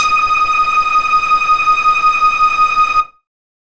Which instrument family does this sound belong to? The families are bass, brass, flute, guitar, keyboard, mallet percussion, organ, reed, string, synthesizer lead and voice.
bass